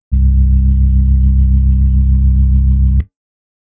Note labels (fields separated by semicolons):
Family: organ; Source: electronic; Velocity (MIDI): 25; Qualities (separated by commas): dark, reverb